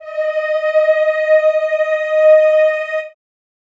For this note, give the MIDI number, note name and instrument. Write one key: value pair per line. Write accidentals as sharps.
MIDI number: 75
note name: D#5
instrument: acoustic voice